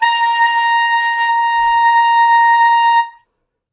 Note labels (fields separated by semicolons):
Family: reed; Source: acoustic; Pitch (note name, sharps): A#5; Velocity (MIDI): 25; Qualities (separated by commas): reverb